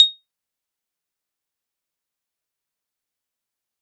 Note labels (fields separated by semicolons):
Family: keyboard; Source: electronic; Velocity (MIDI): 75; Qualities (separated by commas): bright, fast decay, percussive